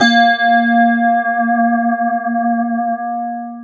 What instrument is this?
electronic guitar